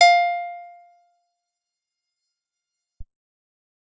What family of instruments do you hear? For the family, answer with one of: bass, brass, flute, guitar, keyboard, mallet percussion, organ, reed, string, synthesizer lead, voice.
guitar